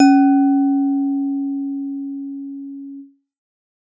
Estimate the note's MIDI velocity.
127